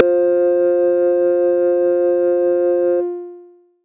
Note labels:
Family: bass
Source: synthesizer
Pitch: F3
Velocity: 100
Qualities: long release, multiphonic

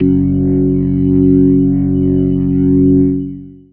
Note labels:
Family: organ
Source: electronic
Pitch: F#1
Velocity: 25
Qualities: distorted, long release

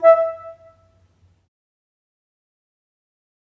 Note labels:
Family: flute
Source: acoustic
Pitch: E5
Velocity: 50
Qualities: fast decay, percussive, reverb

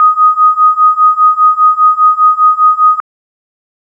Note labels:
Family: organ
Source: electronic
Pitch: D#6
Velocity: 75

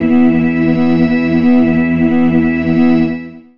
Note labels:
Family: organ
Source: electronic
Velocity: 127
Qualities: long release, reverb

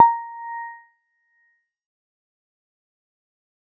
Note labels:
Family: mallet percussion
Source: electronic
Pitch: A#5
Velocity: 50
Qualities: fast decay

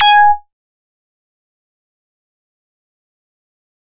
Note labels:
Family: bass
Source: synthesizer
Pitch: G#5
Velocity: 100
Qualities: fast decay, percussive

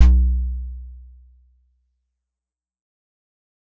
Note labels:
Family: keyboard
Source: acoustic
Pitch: B1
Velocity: 50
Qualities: fast decay

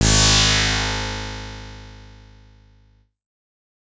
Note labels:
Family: bass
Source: synthesizer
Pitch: G#1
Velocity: 50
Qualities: bright, distorted

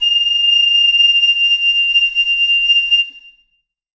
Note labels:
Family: reed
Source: acoustic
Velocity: 50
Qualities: bright, reverb

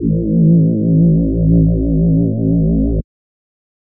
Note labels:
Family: voice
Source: synthesizer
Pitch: A1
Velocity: 75

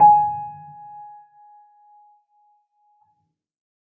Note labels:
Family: keyboard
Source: acoustic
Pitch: G#5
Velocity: 50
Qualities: percussive, reverb

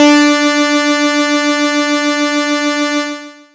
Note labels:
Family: bass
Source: synthesizer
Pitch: D4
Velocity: 127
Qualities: bright, distorted, long release

